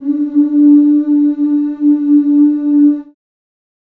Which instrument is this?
acoustic voice